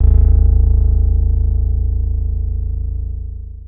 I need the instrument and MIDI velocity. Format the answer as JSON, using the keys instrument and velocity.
{"instrument": "acoustic guitar", "velocity": 127}